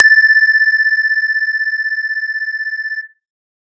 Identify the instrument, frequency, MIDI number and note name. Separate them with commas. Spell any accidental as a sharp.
synthesizer lead, 1760 Hz, 93, A6